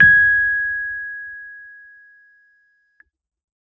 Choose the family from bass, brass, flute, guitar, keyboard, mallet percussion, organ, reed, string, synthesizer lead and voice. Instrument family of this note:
keyboard